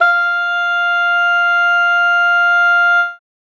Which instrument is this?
acoustic reed instrument